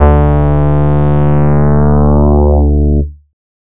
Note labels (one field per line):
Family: bass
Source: synthesizer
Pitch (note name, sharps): D2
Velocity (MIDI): 75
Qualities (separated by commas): distorted